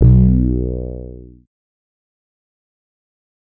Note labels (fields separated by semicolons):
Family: bass; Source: synthesizer; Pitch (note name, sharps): B1; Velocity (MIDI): 50; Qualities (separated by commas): distorted, fast decay